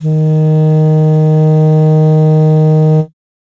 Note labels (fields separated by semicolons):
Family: reed; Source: acoustic; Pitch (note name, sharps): D#3; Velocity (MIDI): 75